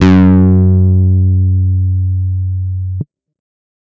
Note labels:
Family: guitar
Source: electronic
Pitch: F#2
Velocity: 50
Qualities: bright, distorted

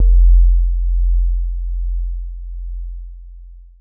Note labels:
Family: keyboard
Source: electronic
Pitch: F1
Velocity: 127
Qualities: dark, long release

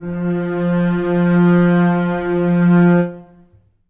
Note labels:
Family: string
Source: acoustic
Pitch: F3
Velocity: 50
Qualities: long release, reverb

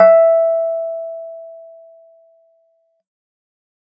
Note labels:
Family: keyboard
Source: electronic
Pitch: E5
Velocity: 75

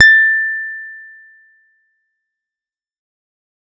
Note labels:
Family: guitar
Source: electronic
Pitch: A6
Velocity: 127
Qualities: fast decay

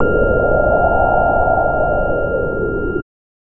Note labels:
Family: bass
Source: synthesizer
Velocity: 100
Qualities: distorted

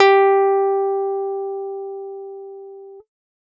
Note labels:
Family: guitar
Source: electronic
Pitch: G4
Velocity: 127

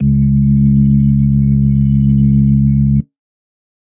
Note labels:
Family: organ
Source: electronic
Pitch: C#2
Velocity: 75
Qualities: dark

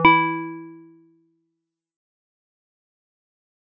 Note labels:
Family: mallet percussion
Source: acoustic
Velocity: 100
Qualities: dark, fast decay, multiphonic

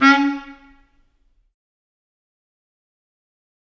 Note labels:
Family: reed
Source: acoustic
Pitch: C#4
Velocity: 127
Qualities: fast decay, percussive, reverb

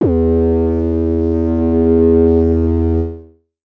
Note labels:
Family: synthesizer lead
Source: synthesizer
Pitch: E2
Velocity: 25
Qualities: distorted, multiphonic, non-linear envelope

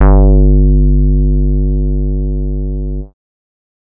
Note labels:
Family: bass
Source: synthesizer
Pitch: G1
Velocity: 127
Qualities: dark

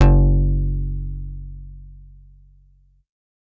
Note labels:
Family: bass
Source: synthesizer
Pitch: F#1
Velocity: 75

